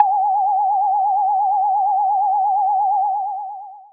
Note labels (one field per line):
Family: bass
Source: synthesizer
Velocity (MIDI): 127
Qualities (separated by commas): long release